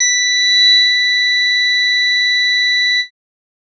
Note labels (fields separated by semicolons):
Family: bass; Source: synthesizer; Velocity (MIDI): 75; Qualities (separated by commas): bright, distorted